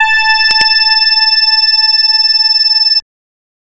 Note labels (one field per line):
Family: bass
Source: synthesizer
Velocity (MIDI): 127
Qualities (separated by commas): bright, distorted, multiphonic